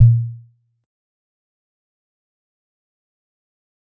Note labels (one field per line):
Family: mallet percussion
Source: acoustic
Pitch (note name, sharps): A#2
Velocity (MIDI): 25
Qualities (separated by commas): dark, fast decay, percussive